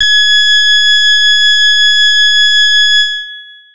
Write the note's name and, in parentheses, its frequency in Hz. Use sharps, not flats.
G#6 (1661 Hz)